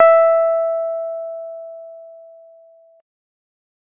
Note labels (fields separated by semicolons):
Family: keyboard; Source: electronic; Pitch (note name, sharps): E5; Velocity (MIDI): 100; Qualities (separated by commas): dark